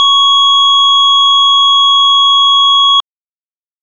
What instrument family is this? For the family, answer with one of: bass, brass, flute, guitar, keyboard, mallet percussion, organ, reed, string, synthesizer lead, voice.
organ